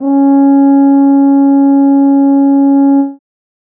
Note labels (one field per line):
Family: brass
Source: acoustic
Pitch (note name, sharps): C#4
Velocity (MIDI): 100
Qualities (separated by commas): dark